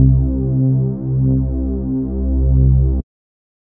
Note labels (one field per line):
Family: bass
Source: synthesizer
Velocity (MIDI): 127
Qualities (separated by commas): dark